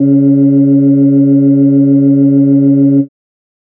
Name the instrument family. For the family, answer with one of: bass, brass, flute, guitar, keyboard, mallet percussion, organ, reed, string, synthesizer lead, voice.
organ